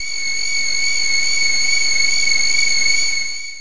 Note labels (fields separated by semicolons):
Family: voice; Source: synthesizer; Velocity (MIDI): 25; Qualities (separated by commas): distorted, long release